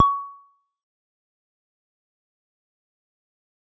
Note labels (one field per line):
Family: bass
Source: synthesizer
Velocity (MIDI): 50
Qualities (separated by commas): fast decay, percussive